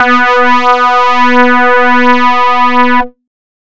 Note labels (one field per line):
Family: bass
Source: synthesizer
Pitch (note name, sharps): B3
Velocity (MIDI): 100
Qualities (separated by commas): bright, distorted